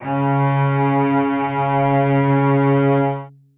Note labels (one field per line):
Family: string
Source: acoustic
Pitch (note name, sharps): C#3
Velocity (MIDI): 100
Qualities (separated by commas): reverb